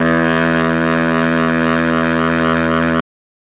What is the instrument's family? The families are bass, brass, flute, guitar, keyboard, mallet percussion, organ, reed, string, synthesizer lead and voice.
reed